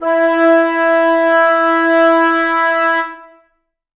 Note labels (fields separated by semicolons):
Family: reed; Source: acoustic; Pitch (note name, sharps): E4; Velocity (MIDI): 127; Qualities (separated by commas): reverb